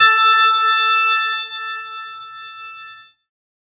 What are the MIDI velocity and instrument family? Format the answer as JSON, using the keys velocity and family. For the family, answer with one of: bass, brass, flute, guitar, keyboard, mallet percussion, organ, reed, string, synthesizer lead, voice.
{"velocity": 100, "family": "keyboard"}